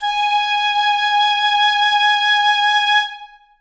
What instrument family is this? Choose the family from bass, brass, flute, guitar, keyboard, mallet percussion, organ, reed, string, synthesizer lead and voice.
flute